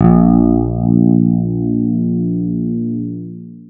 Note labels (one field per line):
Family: guitar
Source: electronic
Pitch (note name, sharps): A#1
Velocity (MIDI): 25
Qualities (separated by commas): long release